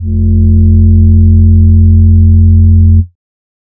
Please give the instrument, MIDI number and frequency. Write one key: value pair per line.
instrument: synthesizer voice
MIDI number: 29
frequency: 43.65 Hz